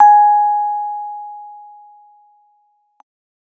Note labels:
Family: keyboard; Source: electronic; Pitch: G#5; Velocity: 25

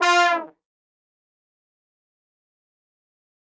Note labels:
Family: brass; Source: acoustic; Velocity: 127; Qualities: bright, fast decay, percussive, reverb

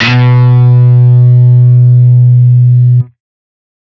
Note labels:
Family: guitar; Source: electronic; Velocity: 127; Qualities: bright, distorted

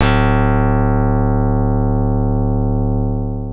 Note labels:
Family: keyboard; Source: electronic; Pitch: D1; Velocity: 25; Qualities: bright, long release

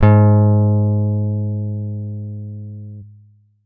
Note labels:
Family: guitar; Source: electronic; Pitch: G#2; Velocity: 50

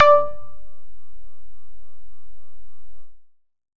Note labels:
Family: bass; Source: synthesizer; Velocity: 25; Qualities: distorted

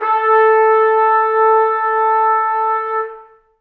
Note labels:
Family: brass; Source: acoustic; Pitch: A4; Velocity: 25; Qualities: reverb

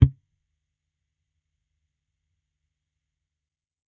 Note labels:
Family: bass; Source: electronic; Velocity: 25; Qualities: fast decay, percussive

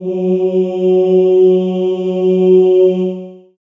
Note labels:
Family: voice; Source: acoustic; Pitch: F#3; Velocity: 100; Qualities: dark, long release, reverb

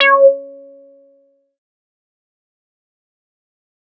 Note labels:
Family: bass; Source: synthesizer; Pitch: C#5; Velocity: 50; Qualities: distorted, fast decay, percussive

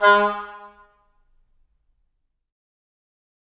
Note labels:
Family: reed; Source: acoustic; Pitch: G#3; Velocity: 127; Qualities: fast decay, percussive, reverb

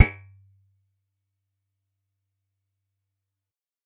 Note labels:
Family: guitar; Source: acoustic; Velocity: 75; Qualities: percussive

